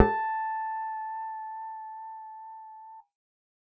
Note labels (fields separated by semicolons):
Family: bass; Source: synthesizer; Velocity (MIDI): 75; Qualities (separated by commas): reverb